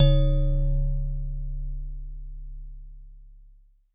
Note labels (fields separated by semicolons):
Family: mallet percussion; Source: acoustic; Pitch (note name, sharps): C#1; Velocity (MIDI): 100